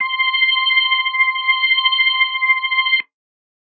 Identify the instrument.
electronic organ